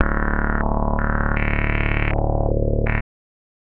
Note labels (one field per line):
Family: bass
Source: synthesizer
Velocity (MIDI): 100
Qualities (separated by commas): tempo-synced